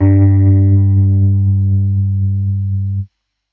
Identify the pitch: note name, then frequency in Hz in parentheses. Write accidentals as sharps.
G2 (98 Hz)